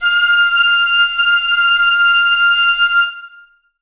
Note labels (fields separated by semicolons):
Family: flute; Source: acoustic; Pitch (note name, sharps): F6; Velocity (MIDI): 100; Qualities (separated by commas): long release, reverb